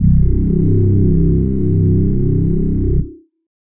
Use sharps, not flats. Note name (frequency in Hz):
C1 (32.7 Hz)